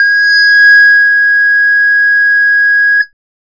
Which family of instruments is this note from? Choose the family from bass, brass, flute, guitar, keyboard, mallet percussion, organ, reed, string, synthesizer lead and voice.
bass